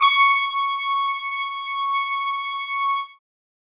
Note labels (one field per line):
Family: brass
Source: acoustic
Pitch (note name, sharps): C#6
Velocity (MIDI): 127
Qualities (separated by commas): bright, reverb